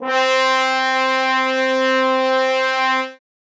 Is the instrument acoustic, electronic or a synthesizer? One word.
acoustic